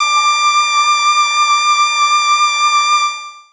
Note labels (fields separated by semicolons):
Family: voice; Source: synthesizer; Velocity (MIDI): 127; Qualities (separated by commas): bright, long release